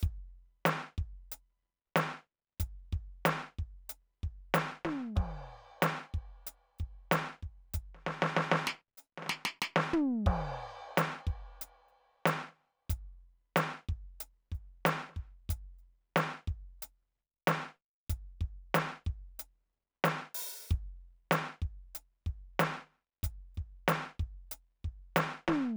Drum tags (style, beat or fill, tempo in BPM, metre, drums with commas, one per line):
rock
beat
93 BPM
4/4
crash, closed hi-hat, open hi-hat, hi-hat pedal, snare, floor tom, kick